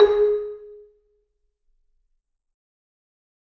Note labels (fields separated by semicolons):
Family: mallet percussion; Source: acoustic; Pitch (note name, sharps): G#4; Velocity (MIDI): 100; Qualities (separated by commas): dark, fast decay, reverb